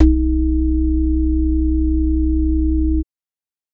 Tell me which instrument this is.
electronic organ